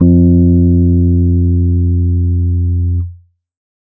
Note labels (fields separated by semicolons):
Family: keyboard; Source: electronic; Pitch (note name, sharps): F2; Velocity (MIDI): 75; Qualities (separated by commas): dark